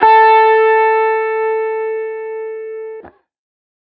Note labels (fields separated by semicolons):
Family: guitar; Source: electronic; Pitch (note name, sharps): A4; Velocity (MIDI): 75; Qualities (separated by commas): distorted